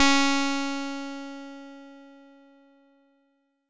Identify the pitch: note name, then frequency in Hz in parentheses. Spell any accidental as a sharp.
C#4 (277.2 Hz)